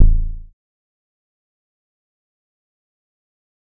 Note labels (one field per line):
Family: bass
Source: synthesizer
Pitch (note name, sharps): A0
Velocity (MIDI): 75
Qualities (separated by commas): dark, fast decay, percussive